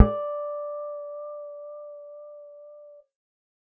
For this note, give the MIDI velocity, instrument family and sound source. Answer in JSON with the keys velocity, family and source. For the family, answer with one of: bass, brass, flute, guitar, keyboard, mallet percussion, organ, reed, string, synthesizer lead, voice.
{"velocity": 25, "family": "bass", "source": "synthesizer"}